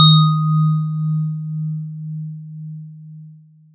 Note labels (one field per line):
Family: mallet percussion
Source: acoustic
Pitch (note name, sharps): D#3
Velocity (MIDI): 127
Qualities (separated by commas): long release